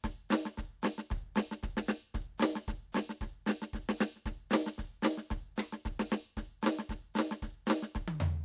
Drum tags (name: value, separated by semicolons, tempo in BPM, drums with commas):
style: country; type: beat; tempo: 114 BPM; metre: 4/4; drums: hi-hat pedal, snare, cross-stick, high tom, floor tom, kick